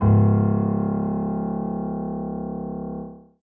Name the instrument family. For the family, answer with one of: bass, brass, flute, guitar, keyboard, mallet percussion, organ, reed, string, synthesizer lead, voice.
keyboard